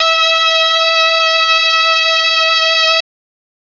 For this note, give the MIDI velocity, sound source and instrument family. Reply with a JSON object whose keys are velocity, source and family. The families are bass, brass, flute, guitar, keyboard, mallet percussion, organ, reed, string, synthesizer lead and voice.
{"velocity": 127, "source": "electronic", "family": "brass"}